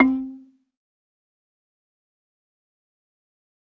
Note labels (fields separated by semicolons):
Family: mallet percussion; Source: acoustic; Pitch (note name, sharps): C4; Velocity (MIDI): 25; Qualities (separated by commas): fast decay, percussive, reverb